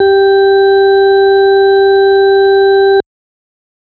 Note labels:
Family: organ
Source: electronic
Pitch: G4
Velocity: 127

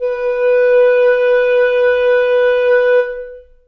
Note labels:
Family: reed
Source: acoustic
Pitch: B4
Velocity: 50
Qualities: long release, reverb

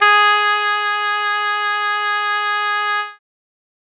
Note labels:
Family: reed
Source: acoustic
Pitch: G#4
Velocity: 127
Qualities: bright

